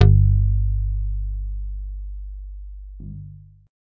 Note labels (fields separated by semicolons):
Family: guitar; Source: electronic; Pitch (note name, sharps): G1; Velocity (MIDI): 100; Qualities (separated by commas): long release